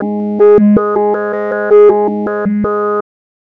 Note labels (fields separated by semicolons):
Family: bass; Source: synthesizer; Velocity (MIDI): 50; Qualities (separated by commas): tempo-synced